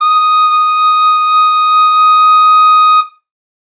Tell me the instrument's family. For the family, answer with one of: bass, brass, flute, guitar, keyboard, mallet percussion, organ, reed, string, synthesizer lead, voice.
flute